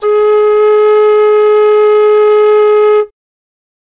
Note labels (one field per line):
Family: flute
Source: acoustic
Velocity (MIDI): 100